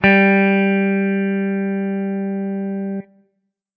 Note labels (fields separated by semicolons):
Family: guitar; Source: electronic; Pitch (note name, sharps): G3; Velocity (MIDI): 75; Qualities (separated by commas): distorted